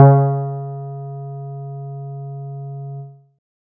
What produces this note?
synthesizer guitar